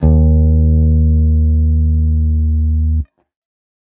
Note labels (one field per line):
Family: guitar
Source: electronic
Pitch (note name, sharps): D#2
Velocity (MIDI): 100